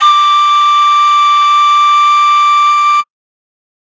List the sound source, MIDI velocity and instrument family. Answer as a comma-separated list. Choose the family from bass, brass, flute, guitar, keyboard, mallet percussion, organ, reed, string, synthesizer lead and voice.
acoustic, 127, flute